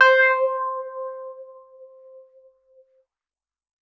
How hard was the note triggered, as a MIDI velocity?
127